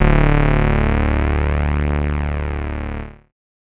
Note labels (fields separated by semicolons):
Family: bass; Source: synthesizer; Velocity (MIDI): 127; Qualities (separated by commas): bright, distorted